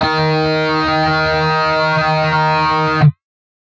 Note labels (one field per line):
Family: guitar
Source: synthesizer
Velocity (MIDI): 50